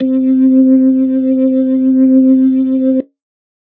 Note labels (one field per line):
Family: organ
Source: electronic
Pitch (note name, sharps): C4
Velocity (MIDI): 50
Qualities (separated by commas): dark